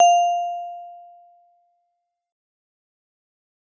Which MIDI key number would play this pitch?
77